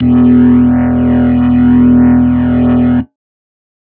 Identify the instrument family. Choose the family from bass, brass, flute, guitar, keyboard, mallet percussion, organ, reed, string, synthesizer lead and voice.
organ